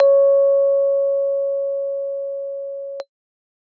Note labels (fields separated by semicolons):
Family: keyboard; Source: electronic; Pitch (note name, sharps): C#5; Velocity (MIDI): 25